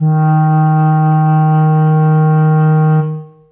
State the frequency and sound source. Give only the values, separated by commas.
155.6 Hz, acoustic